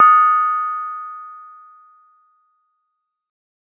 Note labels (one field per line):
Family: mallet percussion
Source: acoustic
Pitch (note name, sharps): D#6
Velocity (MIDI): 127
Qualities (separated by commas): reverb